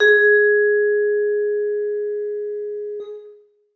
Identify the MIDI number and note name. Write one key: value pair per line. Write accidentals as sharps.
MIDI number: 68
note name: G#4